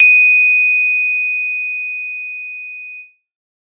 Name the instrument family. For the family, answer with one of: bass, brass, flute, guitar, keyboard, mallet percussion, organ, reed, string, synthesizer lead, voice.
mallet percussion